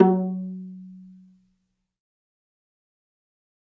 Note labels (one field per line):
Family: string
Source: acoustic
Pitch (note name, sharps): F#3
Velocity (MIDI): 75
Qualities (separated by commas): dark, fast decay, reverb